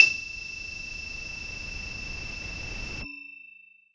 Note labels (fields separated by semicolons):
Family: voice; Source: synthesizer; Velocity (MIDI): 25; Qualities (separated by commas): distorted